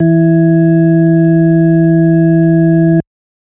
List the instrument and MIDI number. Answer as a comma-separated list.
electronic organ, 52